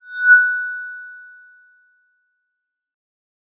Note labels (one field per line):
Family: mallet percussion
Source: electronic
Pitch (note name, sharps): F#6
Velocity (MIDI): 127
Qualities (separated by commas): bright, fast decay